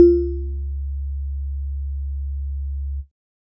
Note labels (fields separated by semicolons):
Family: keyboard; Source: electronic; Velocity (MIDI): 127